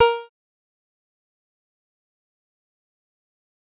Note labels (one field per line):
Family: bass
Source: synthesizer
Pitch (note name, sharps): A#4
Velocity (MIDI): 127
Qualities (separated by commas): bright, distorted, fast decay, percussive